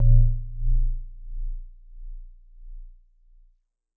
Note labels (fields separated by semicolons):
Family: mallet percussion; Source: acoustic; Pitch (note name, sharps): A#0; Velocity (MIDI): 25; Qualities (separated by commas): dark, non-linear envelope